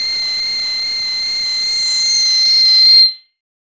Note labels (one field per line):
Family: bass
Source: synthesizer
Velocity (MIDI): 50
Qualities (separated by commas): non-linear envelope